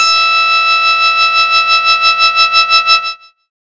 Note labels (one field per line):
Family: bass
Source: synthesizer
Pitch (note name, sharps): E6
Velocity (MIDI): 127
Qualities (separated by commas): bright, distorted